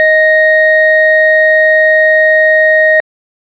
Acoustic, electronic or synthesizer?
electronic